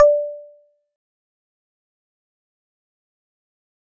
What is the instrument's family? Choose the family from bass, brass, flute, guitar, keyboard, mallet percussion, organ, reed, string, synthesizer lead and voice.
mallet percussion